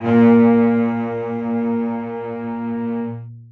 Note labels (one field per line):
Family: string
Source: acoustic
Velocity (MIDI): 127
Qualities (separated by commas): long release, reverb